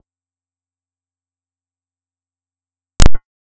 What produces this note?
synthesizer bass